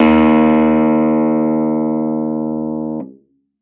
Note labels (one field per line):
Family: keyboard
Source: electronic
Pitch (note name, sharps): D#2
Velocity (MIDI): 75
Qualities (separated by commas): distorted